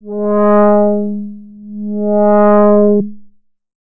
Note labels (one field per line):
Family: bass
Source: synthesizer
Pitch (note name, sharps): G#3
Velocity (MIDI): 25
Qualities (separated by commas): distorted, tempo-synced